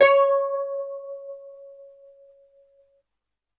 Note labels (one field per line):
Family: keyboard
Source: electronic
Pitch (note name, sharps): C#5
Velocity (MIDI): 100